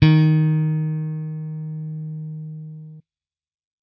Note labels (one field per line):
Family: bass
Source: electronic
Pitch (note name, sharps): D#3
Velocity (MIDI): 100